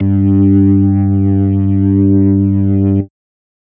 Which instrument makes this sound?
electronic organ